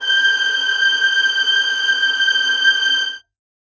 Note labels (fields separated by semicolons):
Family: string; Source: acoustic; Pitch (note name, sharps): G6; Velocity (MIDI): 50; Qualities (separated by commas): non-linear envelope, reverb